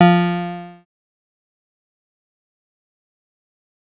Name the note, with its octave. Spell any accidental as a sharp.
F3